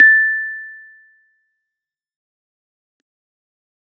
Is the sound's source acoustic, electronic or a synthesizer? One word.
electronic